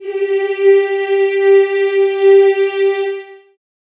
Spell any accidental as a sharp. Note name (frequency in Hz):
G4 (392 Hz)